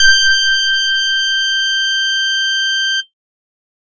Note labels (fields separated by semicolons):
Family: bass; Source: synthesizer; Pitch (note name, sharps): G6; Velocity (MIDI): 127; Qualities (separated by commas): bright, distorted